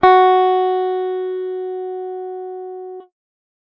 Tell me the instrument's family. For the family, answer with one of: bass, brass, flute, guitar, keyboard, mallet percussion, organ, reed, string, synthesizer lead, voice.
guitar